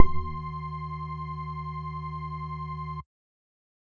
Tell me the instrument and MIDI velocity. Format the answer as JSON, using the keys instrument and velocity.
{"instrument": "synthesizer bass", "velocity": 50}